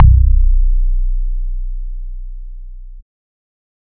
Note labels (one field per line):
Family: bass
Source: synthesizer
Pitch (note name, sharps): B0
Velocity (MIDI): 127